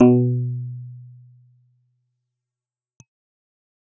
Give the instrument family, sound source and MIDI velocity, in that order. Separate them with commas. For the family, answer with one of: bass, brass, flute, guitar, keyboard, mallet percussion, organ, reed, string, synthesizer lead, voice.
keyboard, electronic, 100